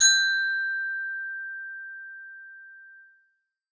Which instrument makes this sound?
synthesizer bass